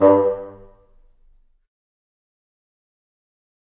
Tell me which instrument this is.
acoustic reed instrument